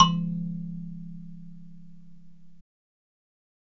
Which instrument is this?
acoustic mallet percussion instrument